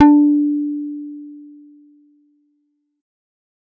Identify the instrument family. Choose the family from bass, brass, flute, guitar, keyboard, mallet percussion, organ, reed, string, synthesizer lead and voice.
bass